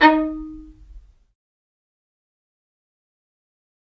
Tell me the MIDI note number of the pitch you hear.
63